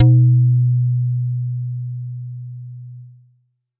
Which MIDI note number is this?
47